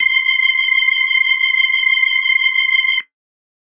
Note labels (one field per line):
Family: organ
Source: electronic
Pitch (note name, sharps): C6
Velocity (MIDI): 127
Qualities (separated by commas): reverb